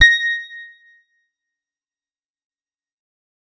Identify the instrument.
electronic guitar